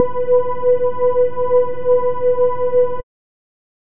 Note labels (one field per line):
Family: bass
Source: synthesizer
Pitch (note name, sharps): B4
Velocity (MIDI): 25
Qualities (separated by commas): dark